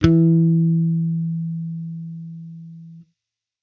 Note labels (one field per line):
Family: bass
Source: electronic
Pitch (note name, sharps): E3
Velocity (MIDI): 127